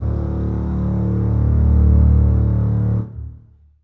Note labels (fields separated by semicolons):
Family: string; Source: acoustic; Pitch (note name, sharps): D1; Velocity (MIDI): 100; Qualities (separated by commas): long release, reverb